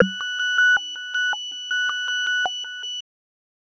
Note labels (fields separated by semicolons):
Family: bass; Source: synthesizer; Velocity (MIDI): 25; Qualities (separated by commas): bright, tempo-synced